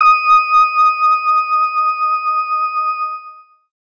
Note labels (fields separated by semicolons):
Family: organ; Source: electronic; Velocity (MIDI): 25; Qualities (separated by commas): bright